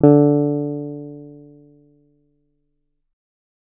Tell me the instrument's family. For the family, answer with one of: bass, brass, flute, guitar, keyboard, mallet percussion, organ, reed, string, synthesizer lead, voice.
guitar